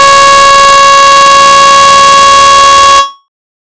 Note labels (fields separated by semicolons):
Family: bass; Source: synthesizer; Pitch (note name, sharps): C#5; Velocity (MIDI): 25; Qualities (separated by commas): bright, distorted